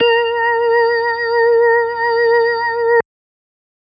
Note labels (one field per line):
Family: organ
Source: electronic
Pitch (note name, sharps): A#4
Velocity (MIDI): 127